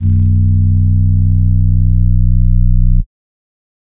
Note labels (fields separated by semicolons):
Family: flute; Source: synthesizer; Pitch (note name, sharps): B0; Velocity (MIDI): 127; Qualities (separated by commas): dark